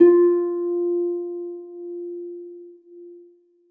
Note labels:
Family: string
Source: acoustic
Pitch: F4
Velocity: 100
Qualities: reverb

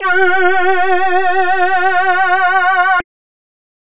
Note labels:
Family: voice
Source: synthesizer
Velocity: 100

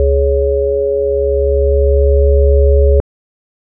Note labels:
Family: organ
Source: electronic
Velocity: 100

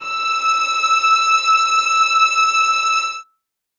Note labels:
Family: string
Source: acoustic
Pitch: E6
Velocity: 75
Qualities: reverb

